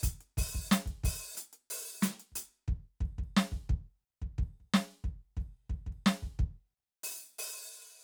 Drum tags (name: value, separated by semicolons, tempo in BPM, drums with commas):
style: hip-hop; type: beat; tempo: 90 BPM; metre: 4/4; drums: crash, ride, closed hi-hat, open hi-hat, hi-hat pedal, snare, cross-stick, high tom, kick